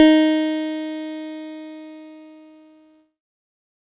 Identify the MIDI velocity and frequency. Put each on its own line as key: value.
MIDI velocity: 100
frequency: 311.1 Hz